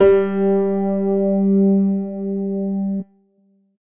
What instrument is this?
electronic keyboard